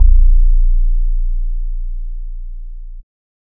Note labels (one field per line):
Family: bass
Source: synthesizer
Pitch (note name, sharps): A#0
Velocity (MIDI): 25